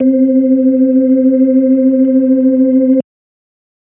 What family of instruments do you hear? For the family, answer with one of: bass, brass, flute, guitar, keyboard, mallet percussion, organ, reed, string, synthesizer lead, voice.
organ